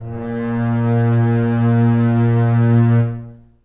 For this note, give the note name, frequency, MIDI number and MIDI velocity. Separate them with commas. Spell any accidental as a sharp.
A#2, 116.5 Hz, 46, 50